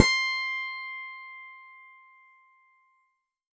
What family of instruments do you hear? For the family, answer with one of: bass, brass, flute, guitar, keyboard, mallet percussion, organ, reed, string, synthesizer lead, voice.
keyboard